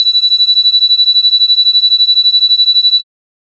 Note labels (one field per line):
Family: bass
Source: synthesizer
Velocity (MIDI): 75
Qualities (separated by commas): bright, distorted